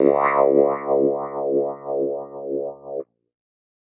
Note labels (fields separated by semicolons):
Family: keyboard; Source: electronic; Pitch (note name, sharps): C#2; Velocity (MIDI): 127